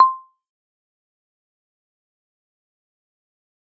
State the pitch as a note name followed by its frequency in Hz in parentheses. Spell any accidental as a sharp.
C6 (1047 Hz)